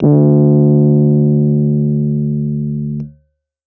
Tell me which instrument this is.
electronic keyboard